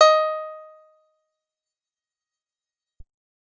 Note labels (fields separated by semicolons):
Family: guitar; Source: acoustic; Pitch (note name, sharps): D#5; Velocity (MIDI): 127; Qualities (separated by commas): fast decay, percussive